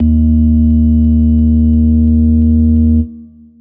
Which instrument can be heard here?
electronic organ